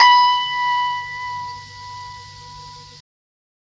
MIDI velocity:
127